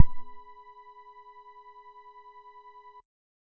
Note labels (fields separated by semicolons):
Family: bass; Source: synthesizer; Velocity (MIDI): 25; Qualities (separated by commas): percussive